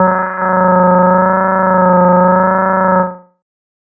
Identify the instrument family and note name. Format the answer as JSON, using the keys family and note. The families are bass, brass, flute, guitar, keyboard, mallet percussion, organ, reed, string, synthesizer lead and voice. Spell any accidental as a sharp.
{"family": "bass", "note": "F#3"}